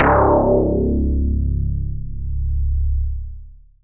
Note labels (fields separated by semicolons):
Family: synthesizer lead; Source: synthesizer; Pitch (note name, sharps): C#1; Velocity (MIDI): 75; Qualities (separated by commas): long release